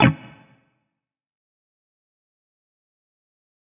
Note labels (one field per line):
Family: guitar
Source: electronic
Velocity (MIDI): 50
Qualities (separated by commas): distorted, fast decay, percussive